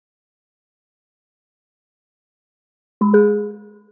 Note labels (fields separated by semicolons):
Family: mallet percussion; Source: synthesizer; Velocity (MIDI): 50; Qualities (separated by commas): long release, multiphonic, percussive, tempo-synced